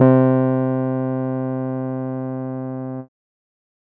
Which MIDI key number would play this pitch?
48